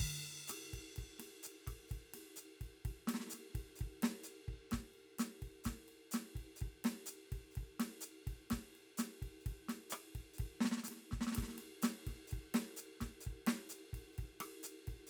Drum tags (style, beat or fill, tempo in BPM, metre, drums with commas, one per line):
bossa nova
beat
127 BPM
4/4
ride, hi-hat pedal, snare, cross-stick, kick